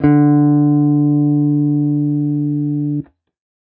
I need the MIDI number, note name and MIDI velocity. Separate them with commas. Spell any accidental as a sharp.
50, D3, 75